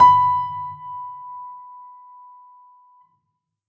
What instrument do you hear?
acoustic keyboard